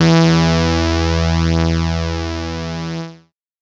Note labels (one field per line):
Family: bass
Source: synthesizer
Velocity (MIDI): 100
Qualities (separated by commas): bright, distorted